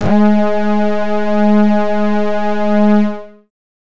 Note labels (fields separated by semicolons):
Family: bass; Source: synthesizer; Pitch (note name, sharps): G#3; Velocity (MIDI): 50; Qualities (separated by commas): distorted